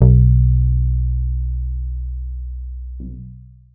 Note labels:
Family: guitar; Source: electronic; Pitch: B1; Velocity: 50; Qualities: long release

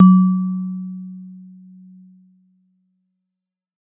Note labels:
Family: mallet percussion; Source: acoustic; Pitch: F#3; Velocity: 127; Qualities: dark

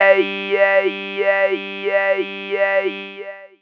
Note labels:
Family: voice; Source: synthesizer; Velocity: 127; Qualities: long release, non-linear envelope, tempo-synced

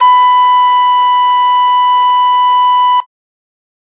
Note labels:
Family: flute; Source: acoustic; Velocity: 127; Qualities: bright

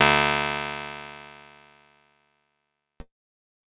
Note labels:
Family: keyboard; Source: electronic; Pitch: D2; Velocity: 127; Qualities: bright

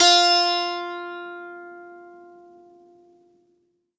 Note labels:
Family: guitar; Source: acoustic; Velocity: 127; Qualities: bright

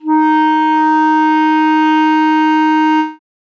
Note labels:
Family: reed; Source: acoustic; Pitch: D#4; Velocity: 127

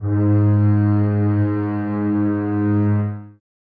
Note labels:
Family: string; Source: acoustic; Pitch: G#2; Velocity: 25; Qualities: reverb

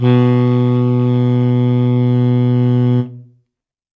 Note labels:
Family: reed; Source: acoustic; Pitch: B2; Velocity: 75; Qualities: reverb

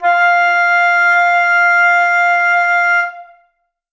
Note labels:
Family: flute; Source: acoustic; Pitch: F5; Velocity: 127; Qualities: reverb

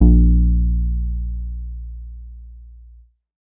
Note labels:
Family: bass; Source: synthesizer; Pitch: A#1; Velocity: 25; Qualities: dark

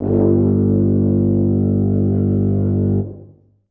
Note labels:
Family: brass; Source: acoustic; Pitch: G1; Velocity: 127; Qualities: dark, reverb

